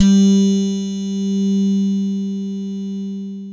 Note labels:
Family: guitar; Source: synthesizer; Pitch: G3; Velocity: 100; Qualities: long release

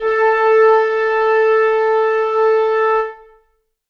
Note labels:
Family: reed; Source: acoustic; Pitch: A4; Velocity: 50; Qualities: reverb

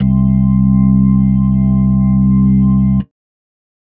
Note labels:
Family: organ; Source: electronic; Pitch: C2; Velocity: 100; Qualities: dark

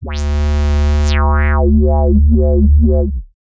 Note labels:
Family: bass; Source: synthesizer; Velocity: 100; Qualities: distorted, non-linear envelope

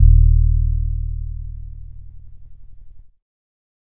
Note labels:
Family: keyboard; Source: electronic; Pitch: D#1; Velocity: 50; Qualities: dark

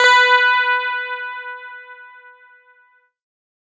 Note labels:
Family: guitar; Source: electronic; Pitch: B4; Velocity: 100

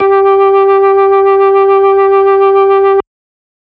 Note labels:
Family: organ; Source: electronic; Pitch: G4; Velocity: 127; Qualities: distorted

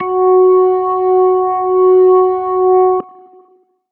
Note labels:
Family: organ; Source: electronic; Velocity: 25; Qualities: long release

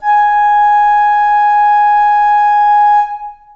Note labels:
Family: flute; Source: acoustic; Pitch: G#5; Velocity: 75; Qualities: long release, reverb

